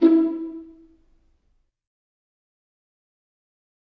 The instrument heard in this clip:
acoustic string instrument